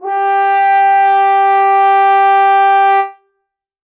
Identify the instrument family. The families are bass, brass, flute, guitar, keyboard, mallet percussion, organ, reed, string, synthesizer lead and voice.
brass